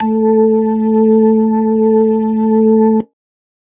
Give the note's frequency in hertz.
220 Hz